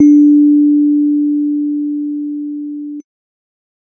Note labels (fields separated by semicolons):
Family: keyboard; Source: electronic; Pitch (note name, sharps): D4; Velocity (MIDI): 25; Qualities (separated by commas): dark